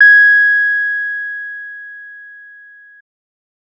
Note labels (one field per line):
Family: bass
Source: synthesizer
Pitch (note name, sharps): G#6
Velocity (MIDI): 75